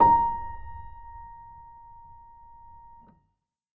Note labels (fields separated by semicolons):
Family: keyboard; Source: acoustic; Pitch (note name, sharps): A#5; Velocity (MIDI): 25; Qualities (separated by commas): reverb